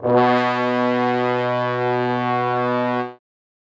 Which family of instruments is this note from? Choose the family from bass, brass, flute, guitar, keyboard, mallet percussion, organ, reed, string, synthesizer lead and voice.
brass